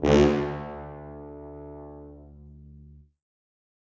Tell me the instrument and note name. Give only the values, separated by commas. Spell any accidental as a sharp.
acoustic brass instrument, D2